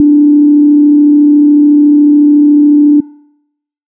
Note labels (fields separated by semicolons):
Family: bass; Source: synthesizer; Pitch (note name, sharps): D4; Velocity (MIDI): 75; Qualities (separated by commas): dark